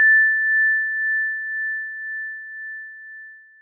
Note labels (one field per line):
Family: mallet percussion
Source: acoustic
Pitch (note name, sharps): A6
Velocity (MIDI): 100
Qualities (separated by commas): bright